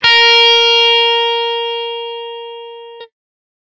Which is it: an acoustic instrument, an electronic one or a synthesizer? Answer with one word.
electronic